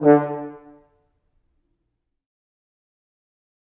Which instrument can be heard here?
acoustic brass instrument